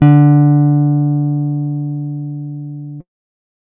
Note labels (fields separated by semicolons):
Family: guitar; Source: acoustic; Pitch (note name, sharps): D3; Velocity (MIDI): 25